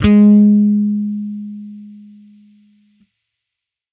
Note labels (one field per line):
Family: bass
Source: electronic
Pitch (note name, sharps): G#3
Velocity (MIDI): 75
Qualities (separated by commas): distorted